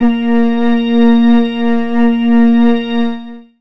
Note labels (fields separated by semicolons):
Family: organ; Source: electronic; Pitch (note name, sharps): A#3; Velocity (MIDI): 127; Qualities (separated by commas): long release, reverb